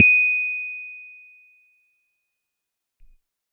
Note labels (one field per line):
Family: keyboard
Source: electronic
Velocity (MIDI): 75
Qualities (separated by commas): fast decay